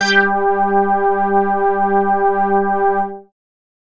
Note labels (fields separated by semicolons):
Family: bass; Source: synthesizer; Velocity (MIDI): 75; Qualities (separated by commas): distorted